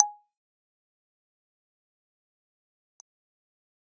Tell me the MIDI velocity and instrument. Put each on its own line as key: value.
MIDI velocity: 25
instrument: electronic keyboard